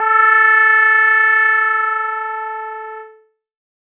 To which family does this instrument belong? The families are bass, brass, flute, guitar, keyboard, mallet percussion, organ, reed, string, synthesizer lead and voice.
keyboard